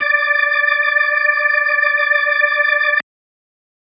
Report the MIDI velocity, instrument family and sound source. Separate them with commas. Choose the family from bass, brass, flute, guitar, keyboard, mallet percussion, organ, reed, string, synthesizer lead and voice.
100, organ, electronic